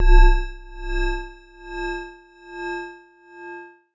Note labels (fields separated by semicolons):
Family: mallet percussion; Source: electronic; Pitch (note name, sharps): C1; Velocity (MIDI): 127; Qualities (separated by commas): long release